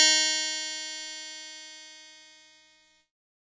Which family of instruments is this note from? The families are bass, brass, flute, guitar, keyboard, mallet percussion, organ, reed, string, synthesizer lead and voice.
keyboard